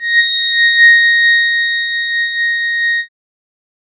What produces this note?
synthesizer keyboard